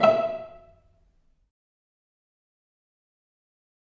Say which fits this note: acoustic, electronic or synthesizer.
acoustic